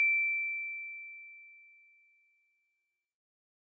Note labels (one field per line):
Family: mallet percussion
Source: acoustic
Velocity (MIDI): 100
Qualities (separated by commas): bright